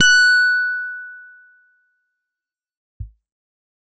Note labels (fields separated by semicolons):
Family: guitar; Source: electronic; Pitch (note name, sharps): F#6; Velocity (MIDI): 75; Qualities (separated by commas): bright, distorted, fast decay